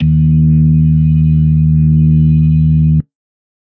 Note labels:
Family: organ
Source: electronic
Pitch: D#2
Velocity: 100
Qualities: dark

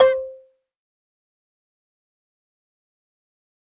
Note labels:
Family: mallet percussion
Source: acoustic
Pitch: C5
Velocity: 25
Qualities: fast decay, percussive, reverb

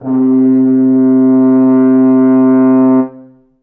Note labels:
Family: brass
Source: acoustic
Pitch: C3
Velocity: 75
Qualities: dark, reverb

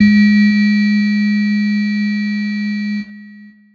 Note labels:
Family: keyboard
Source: electronic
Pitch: G#3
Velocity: 50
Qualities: bright, distorted, long release

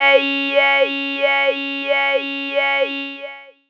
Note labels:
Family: voice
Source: synthesizer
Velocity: 50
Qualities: long release, non-linear envelope, tempo-synced

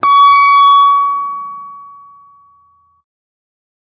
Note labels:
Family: guitar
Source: electronic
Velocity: 127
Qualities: distorted, non-linear envelope

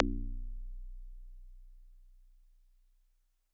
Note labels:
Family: guitar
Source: synthesizer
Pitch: B0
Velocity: 127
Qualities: dark

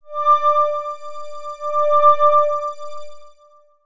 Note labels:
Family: synthesizer lead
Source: synthesizer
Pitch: D5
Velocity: 25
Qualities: long release, non-linear envelope

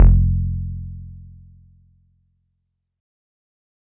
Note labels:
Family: keyboard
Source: electronic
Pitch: F1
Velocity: 127

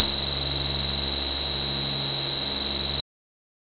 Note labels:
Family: bass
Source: synthesizer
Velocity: 75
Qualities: bright, distorted

